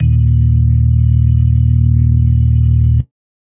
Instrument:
electronic organ